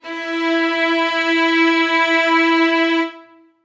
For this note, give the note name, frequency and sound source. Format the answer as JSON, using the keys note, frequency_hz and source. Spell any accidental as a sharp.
{"note": "E4", "frequency_hz": 329.6, "source": "acoustic"}